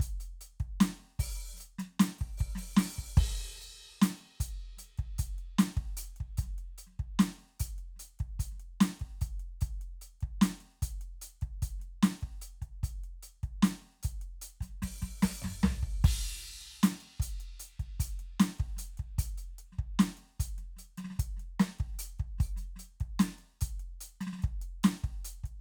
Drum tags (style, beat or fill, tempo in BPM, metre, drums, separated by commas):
hip-hop, beat, 75 BPM, 4/4, crash, closed hi-hat, open hi-hat, hi-hat pedal, snare, mid tom, floor tom, kick